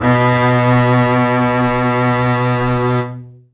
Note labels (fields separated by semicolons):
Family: string; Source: acoustic; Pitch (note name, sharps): B2; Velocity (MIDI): 127; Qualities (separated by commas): reverb